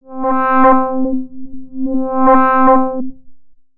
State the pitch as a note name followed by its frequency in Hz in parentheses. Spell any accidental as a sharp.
C4 (261.6 Hz)